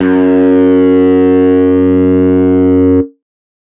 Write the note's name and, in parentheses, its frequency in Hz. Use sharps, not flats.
F#2 (92.5 Hz)